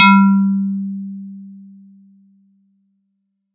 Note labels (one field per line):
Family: mallet percussion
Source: acoustic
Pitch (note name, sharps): G3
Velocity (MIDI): 127